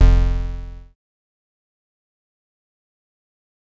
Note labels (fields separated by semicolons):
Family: bass; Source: synthesizer; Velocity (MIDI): 100; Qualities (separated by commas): bright, distorted, fast decay